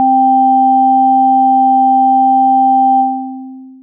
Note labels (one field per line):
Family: synthesizer lead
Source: synthesizer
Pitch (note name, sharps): C4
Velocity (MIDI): 50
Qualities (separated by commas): long release